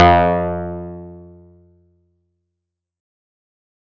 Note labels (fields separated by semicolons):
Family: guitar; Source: acoustic; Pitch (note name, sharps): F2; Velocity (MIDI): 100; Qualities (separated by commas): distorted, fast decay